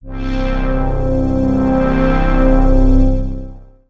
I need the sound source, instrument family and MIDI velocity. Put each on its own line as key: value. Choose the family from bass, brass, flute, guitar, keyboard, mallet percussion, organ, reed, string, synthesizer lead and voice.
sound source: synthesizer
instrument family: synthesizer lead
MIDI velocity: 75